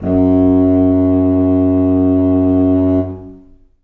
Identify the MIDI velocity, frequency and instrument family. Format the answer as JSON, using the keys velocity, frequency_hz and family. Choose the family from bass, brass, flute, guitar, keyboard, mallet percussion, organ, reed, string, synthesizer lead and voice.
{"velocity": 25, "frequency_hz": 92.5, "family": "reed"}